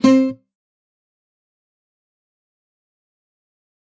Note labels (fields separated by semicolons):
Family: guitar; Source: acoustic; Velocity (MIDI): 127; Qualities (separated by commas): fast decay, percussive, reverb